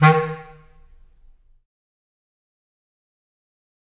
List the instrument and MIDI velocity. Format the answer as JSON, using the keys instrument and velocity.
{"instrument": "acoustic reed instrument", "velocity": 100}